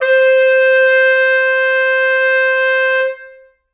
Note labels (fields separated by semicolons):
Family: reed; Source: acoustic; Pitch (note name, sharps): C5; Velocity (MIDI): 127; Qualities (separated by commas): long release, reverb